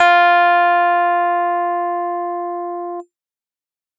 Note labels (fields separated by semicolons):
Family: keyboard; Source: electronic; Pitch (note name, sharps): F4; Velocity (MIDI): 127; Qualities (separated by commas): distorted